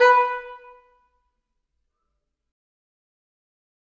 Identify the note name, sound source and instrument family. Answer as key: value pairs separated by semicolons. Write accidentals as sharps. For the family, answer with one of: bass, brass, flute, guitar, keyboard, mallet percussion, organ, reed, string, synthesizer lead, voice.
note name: B4; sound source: acoustic; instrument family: reed